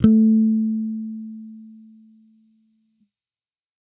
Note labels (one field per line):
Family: bass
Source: electronic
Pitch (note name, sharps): A3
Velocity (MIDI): 50